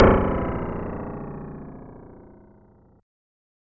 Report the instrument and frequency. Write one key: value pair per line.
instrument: synthesizer lead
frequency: 14.57 Hz